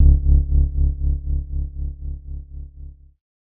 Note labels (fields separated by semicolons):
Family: keyboard; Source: electronic; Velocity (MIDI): 100; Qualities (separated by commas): dark